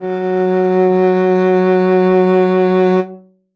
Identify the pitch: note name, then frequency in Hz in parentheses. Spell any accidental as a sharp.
F#3 (185 Hz)